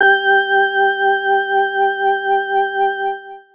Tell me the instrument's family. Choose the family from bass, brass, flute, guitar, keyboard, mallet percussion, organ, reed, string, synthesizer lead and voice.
organ